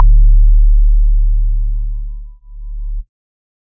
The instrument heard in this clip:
electronic organ